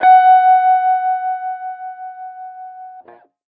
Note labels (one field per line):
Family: guitar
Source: electronic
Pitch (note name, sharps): F#5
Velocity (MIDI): 25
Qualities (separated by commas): distorted